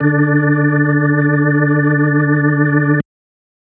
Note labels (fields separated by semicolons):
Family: organ; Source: electronic; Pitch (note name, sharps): D3; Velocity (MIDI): 75